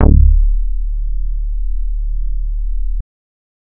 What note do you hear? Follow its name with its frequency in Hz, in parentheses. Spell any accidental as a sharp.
D1 (36.71 Hz)